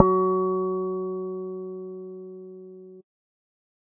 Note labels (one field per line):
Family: bass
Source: synthesizer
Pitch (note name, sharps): F#3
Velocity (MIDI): 100